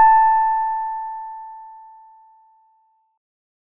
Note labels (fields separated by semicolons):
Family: organ; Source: electronic; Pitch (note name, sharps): A5; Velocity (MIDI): 25; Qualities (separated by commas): bright